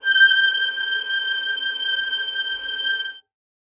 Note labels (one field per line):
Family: string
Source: acoustic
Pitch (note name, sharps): G6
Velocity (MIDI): 127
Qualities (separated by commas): reverb